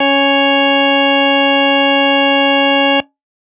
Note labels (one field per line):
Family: organ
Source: electronic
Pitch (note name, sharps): C#4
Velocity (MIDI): 75